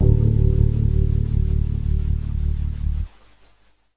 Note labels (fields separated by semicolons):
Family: keyboard; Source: electronic; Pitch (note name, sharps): D1; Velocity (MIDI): 25; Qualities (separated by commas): dark, long release